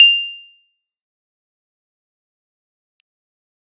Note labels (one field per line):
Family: keyboard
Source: electronic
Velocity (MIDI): 75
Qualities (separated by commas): bright, fast decay, percussive